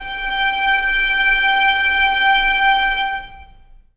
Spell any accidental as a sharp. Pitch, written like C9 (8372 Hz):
G5 (784 Hz)